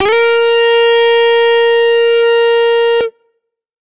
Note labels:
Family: guitar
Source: electronic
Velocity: 127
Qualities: bright, distorted

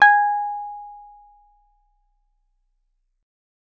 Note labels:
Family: guitar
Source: acoustic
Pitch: G#5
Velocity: 75

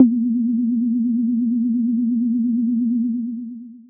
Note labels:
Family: bass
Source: synthesizer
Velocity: 127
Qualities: dark, long release

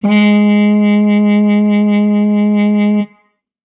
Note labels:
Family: brass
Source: acoustic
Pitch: G#3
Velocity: 75

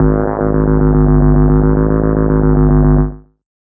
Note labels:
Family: bass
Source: synthesizer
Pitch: G#1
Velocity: 100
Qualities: distorted, tempo-synced

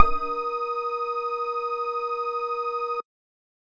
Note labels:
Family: bass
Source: synthesizer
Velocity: 75

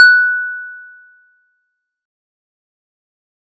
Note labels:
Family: mallet percussion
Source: acoustic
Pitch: F#6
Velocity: 75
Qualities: fast decay

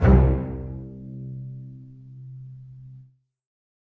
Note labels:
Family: string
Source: acoustic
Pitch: C2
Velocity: 127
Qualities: reverb

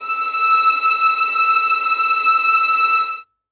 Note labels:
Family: string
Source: acoustic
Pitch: E6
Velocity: 100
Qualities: reverb

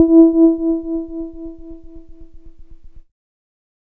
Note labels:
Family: keyboard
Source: electronic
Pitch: E4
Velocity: 25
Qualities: dark

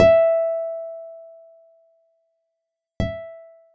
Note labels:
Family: guitar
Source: acoustic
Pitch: E5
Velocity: 100

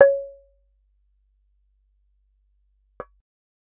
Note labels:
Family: bass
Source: synthesizer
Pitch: C#5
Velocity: 75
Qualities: percussive

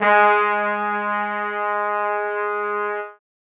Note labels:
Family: brass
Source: acoustic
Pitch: G#3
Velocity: 75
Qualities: reverb

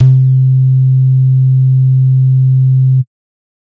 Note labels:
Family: bass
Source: synthesizer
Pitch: C3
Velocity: 127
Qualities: bright, distorted

